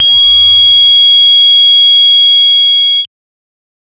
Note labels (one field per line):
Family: bass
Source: synthesizer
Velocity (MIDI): 100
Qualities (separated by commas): bright, distorted, multiphonic